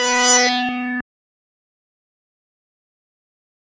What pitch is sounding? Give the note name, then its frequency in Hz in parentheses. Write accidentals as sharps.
B3 (246.9 Hz)